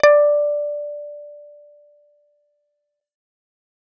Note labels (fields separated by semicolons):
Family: bass; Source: synthesizer; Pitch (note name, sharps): D5; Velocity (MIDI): 100